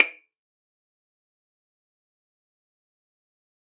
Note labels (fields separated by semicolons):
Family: string; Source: acoustic; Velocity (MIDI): 100; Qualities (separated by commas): fast decay, percussive, reverb